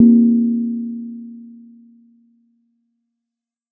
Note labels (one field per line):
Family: mallet percussion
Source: acoustic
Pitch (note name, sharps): A#3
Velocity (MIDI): 75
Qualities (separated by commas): dark, reverb